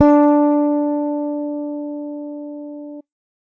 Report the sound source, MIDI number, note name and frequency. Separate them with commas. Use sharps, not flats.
electronic, 62, D4, 293.7 Hz